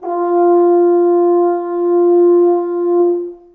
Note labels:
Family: brass; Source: acoustic; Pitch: F4; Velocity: 25; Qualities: long release, reverb

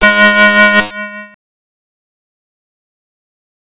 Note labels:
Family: bass; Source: synthesizer; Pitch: G#3; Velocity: 127; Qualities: distorted, fast decay, multiphonic

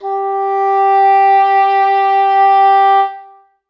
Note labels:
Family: reed; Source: acoustic; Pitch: G4; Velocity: 100; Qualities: reverb

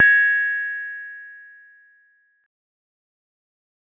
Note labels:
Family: mallet percussion; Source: acoustic; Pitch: G#6; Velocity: 50; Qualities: fast decay, reverb

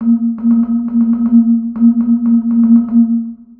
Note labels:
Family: mallet percussion; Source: synthesizer; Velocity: 25; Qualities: dark, long release, multiphonic, percussive, tempo-synced

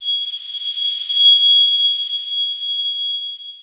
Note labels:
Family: mallet percussion; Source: electronic; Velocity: 50; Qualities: bright, long release, non-linear envelope

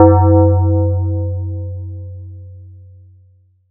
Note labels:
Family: mallet percussion; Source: electronic; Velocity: 100; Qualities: multiphonic

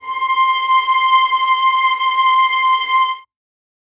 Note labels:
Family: string; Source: acoustic; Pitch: C6; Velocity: 75; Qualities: reverb

